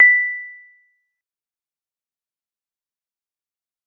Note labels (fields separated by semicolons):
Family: mallet percussion; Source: acoustic; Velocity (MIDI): 75; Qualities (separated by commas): fast decay, percussive